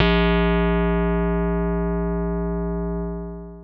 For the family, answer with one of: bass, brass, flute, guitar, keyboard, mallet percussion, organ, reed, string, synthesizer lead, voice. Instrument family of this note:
keyboard